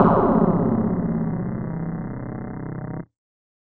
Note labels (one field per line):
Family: mallet percussion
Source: electronic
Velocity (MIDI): 127